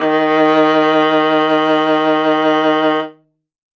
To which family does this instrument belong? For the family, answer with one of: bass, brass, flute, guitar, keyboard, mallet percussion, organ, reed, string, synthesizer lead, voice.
string